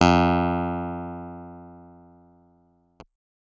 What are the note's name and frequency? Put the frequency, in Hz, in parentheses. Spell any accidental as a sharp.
F2 (87.31 Hz)